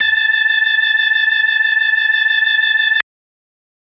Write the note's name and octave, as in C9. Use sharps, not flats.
A6